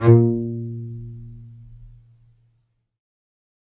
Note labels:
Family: string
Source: acoustic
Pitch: A#2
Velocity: 75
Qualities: reverb

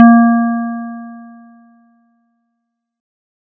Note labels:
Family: keyboard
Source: electronic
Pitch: A#3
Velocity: 127

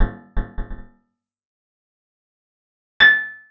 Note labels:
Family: guitar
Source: acoustic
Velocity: 25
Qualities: percussive, reverb

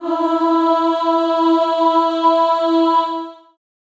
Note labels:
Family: voice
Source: acoustic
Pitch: E4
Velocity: 100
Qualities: reverb

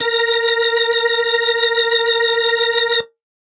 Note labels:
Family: organ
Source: electronic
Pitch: A#4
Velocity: 100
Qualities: reverb

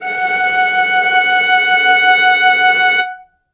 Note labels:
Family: string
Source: acoustic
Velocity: 50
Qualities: reverb

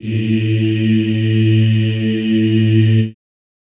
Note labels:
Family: voice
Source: acoustic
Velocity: 127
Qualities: reverb

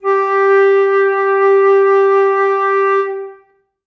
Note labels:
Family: flute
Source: acoustic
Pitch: G4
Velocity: 50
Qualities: reverb

